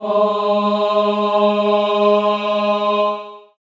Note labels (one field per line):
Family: voice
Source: acoustic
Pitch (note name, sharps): G#3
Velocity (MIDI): 75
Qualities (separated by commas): reverb